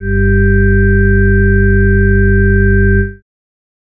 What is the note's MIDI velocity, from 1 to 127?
50